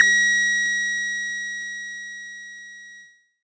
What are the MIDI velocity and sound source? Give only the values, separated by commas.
50, synthesizer